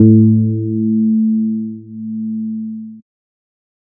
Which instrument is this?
synthesizer bass